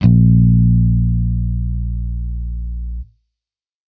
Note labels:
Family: bass; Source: electronic; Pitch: A#1; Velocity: 127

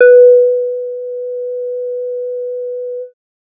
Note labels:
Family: bass; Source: synthesizer; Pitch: B4; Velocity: 50

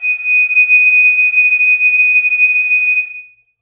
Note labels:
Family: flute; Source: acoustic; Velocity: 100; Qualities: reverb

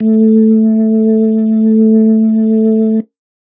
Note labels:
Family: organ; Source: electronic; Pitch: A3; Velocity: 100; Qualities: dark

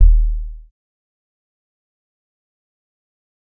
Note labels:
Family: bass; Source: synthesizer; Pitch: D#1; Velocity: 127; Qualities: dark, fast decay, percussive

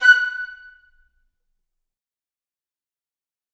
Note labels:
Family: reed; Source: acoustic; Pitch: F#6; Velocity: 127; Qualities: fast decay, percussive, reverb

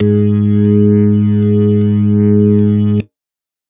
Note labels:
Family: organ; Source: electronic; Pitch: G#2; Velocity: 127

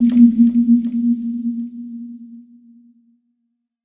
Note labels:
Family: synthesizer lead; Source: synthesizer; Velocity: 127; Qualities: dark, non-linear envelope, reverb

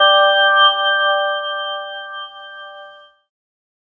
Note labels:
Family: keyboard; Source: synthesizer; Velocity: 50

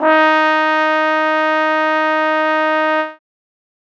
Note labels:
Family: brass; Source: acoustic; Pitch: D#4; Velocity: 100

